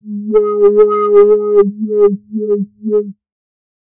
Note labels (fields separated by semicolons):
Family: bass; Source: synthesizer; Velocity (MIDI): 25; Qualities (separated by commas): distorted, non-linear envelope